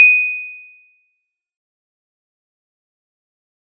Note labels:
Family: mallet percussion; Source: acoustic; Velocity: 127; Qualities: fast decay, percussive

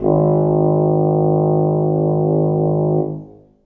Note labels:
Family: brass; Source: acoustic; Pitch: G#1; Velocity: 50; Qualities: dark, reverb

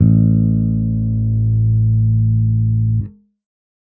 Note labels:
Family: bass; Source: electronic; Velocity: 100

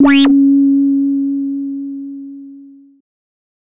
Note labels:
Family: bass; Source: synthesizer; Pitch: C#4; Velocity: 100; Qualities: distorted

